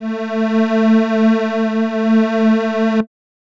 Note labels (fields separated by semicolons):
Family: reed; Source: acoustic; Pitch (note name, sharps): A3; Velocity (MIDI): 75